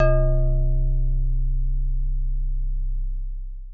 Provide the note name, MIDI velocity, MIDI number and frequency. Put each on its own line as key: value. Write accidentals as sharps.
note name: C1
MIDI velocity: 127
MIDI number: 24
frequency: 32.7 Hz